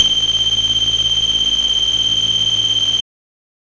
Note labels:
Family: bass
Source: synthesizer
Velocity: 50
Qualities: bright, distorted

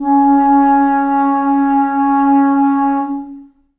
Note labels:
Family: reed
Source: acoustic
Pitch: C#4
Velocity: 50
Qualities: dark, long release, reverb

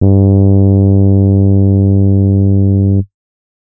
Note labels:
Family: keyboard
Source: electronic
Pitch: G2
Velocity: 75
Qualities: dark

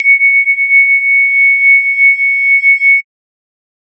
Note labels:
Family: mallet percussion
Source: synthesizer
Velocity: 50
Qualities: bright, multiphonic, non-linear envelope

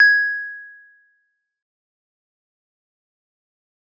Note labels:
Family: guitar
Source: synthesizer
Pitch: G#6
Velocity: 127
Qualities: dark, fast decay, percussive

